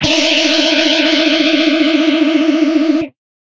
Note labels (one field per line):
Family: guitar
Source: electronic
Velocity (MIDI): 100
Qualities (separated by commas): bright, distorted